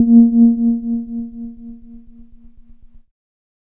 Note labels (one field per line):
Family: keyboard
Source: electronic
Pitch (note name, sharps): A#3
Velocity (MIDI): 127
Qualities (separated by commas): dark